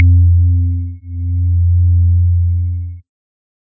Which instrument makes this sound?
electronic organ